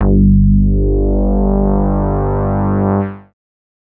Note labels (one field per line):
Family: bass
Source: synthesizer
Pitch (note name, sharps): G1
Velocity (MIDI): 100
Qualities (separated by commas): distorted, multiphonic